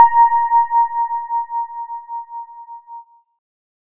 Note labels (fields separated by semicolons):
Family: keyboard; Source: electronic; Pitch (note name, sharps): A#5; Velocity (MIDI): 25